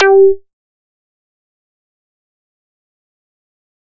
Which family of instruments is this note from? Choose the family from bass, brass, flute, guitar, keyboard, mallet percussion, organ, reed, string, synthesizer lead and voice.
bass